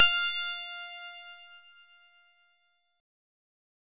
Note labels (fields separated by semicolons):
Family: synthesizer lead; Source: synthesizer; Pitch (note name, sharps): F5; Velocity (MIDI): 100; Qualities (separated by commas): bright, distorted